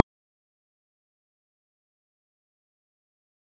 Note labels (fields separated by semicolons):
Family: mallet percussion; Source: acoustic; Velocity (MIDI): 50; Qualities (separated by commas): fast decay, percussive